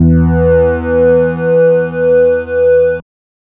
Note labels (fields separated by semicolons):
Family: bass; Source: synthesizer; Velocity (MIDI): 127; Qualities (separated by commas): distorted, multiphonic